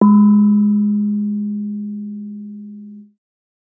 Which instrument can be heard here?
acoustic mallet percussion instrument